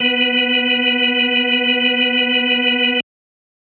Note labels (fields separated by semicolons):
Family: organ; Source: electronic; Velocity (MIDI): 50